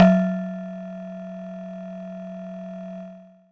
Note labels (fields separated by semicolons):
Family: mallet percussion; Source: acoustic; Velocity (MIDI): 75; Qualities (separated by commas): distorted